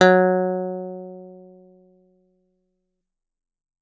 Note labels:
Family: guitar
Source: acoustic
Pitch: F#3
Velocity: 127

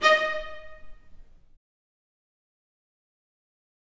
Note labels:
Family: string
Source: acoustic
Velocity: 50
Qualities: fast decay, reverb

